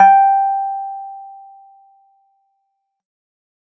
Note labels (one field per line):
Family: keyboard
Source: electronic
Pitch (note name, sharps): G5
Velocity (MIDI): 75